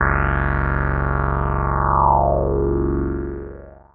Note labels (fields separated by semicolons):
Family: synthesizer lead; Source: synthesizer; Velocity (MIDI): 75; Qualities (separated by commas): long release